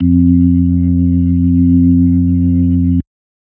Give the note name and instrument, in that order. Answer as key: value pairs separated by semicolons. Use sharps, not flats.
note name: F2; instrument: electronic organ